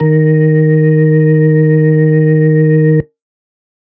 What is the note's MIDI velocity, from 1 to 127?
50